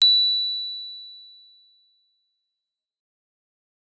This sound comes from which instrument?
electronic keyboard